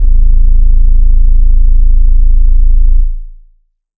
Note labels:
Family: organ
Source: electronic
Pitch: A0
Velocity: 50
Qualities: dark, long release

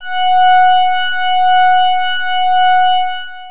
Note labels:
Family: organ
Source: electronic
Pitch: F#5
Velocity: 127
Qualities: distorted, long release

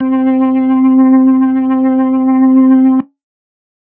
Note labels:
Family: organ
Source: electronic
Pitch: C4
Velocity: 50

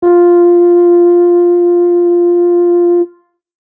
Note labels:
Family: brass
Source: acoustic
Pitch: F4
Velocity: 75

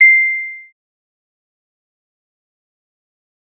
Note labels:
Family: bass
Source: synthesizer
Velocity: 50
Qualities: fast decay, percussive

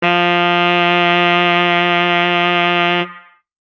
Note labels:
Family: reed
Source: acoustic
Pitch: F3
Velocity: 127

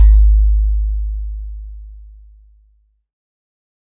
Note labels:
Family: keyboard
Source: synthesizer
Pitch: G#1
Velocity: 25

